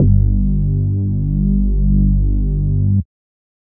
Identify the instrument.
synthesizer bass